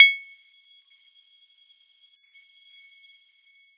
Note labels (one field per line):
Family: mallet percussion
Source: acoustic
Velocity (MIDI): 127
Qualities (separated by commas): multiphonic, percussive